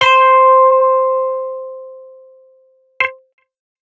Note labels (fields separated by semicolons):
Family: guitar; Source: electronic; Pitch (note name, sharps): C5; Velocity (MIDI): 127; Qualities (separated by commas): distorted